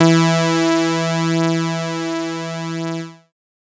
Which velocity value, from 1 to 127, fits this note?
127